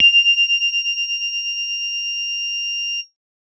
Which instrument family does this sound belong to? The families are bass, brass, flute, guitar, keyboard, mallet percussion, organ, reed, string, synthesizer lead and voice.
bass